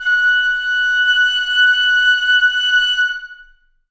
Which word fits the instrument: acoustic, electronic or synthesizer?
acoustic